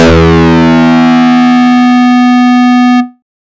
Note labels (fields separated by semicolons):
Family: bass; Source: synthesizer; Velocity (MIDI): 100; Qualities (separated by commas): bright, distorted